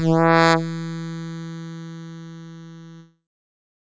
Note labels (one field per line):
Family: keyboard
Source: synthesizer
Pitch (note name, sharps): E3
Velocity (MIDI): 75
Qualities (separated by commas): bright, distorted